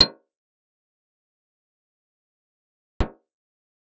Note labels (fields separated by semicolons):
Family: guitar; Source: acoustic; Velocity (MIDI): 50; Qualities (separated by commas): bright, fast decay, percussive, reverb